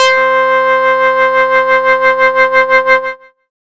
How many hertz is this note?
523.3 Hz